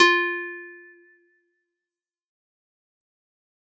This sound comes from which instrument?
acoustic guitar